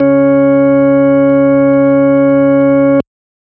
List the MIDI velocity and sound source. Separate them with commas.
25, electronic